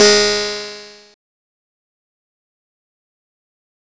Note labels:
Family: guitar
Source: electronic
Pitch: G#3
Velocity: 75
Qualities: bright, distorted, fast decay

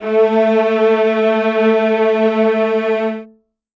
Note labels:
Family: string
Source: acoustic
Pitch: A3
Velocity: 100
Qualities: reverb

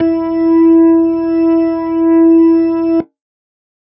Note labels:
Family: organ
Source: electronic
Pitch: E4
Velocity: 25

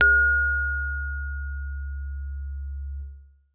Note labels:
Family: keyboard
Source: acoustic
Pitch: C#2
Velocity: 75

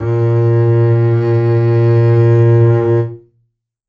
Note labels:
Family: string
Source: acoustic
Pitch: A#2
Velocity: 75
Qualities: reverb

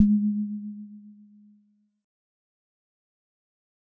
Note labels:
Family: mallet percussion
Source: acoustic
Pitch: G#3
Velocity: 25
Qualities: dark, fast decay

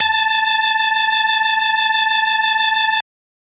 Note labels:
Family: organ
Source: electronic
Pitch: A5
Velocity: 127

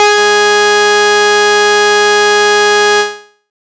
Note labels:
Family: bass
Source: synthesizer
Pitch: G#4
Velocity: 50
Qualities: bright, distorted

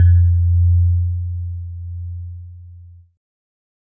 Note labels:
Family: keyboard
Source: electronic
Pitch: F2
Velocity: 50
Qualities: multiphonic

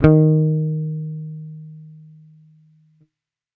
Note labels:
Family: bass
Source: electronic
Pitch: D#3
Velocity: 75

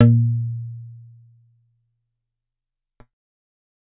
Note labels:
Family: guitar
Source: acoustic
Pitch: A#2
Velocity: 75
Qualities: dark, fast decay

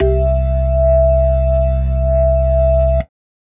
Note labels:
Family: organ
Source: electronic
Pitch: C2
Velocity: 127

